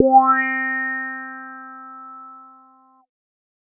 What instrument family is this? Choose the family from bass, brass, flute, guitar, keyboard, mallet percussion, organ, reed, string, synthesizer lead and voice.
bass